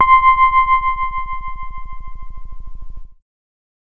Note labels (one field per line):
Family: keyboard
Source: electronic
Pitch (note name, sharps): C6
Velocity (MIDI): 127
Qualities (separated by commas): dark